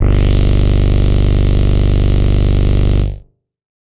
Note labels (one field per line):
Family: bass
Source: synthesizer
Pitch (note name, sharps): G0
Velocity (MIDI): 50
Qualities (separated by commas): distorted